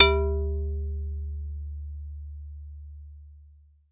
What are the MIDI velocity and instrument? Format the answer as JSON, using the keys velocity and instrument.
{"velocity": 50, "instrument": "acoustic mallet percussion instrument"}